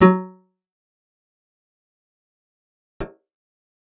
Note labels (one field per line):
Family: guitar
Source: acoustic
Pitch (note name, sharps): F#3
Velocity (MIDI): 25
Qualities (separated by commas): fast decay, percussive, reverb